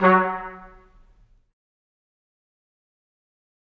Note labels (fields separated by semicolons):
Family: brass; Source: acoustic; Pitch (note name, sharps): F#3; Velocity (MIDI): 50; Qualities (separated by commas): fast decay, percussive, reverb